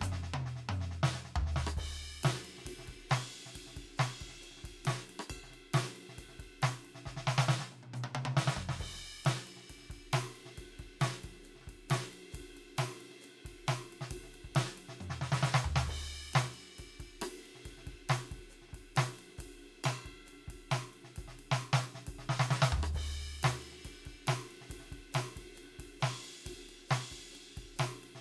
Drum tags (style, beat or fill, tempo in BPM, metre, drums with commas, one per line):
rock
beat
136 BPM
4/4
crash, ride, ride bell, hi-hat pedal, snare, cross-stick, high tom, mid tom, floor tom, kick